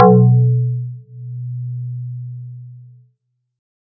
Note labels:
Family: guitar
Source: synthesizer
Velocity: 100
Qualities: dark

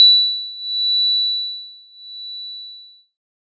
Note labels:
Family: keyboard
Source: electronic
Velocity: 75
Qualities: bright, multiphonic

